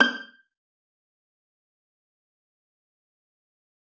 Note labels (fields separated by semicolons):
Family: string; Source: acoustic; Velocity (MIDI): 25; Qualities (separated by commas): fast decay, percussive, reverb